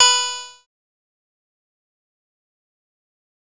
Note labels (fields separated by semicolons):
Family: bass; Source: synthesizer; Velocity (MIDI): 50; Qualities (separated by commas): bright, distorted, fast decay, percussive